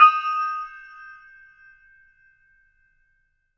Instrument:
acoustic mallet percussion instrument